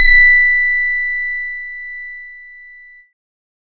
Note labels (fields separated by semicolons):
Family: keyboard; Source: electronic; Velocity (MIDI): 100; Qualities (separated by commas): bright, distorted